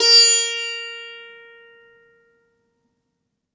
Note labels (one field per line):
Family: guitar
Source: acoustic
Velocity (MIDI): 50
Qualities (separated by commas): bright